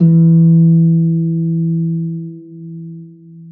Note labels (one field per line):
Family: string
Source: acoustic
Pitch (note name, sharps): E3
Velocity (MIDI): 25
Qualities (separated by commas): long release, reverb